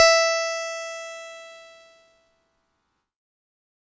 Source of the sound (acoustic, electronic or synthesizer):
electronic